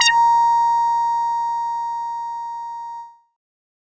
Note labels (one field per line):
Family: bass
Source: synthesizer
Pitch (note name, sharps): A#5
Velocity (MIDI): 100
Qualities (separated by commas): distorted